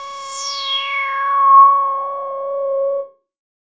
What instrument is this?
synthesizer bass